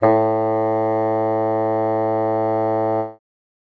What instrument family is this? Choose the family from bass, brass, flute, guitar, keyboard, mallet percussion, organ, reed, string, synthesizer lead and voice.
reed